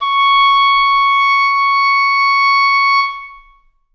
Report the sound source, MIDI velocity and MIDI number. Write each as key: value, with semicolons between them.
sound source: acoustic; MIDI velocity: 75; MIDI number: 85